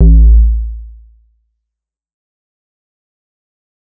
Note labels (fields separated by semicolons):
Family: bass; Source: synthesizer; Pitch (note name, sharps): A1; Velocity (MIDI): 100; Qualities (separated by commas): dark, fast decay